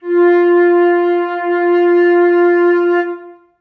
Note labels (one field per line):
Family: flute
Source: acoustic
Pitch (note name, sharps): F4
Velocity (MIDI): 25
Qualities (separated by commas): reverb